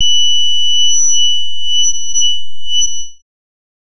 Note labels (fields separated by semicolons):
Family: bass; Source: synthesizer; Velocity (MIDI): 75; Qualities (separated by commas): bright, distorted, non-linear envelope